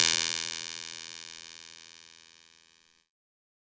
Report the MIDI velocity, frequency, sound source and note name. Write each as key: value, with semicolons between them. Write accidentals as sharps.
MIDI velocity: 25; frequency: 82.41 Hz; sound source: electronic; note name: E2